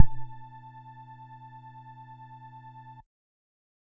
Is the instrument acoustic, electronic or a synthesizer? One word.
synthesizer